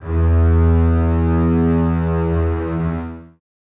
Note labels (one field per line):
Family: string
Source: acoustic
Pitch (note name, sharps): E2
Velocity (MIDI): 100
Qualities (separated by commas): reverb